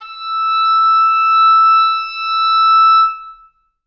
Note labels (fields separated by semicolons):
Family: reed; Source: acoustic; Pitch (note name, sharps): E6; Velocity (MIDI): 127; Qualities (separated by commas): long release, reverb